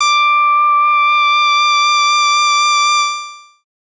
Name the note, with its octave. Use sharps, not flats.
D6